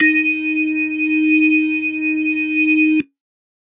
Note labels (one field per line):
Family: organ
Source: electronic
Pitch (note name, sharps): D#4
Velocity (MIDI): 25